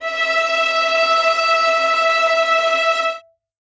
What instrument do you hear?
acoustic string instrument